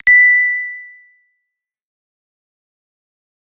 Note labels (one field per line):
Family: bass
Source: synthesizer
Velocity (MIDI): 100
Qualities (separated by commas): distorted, fast decay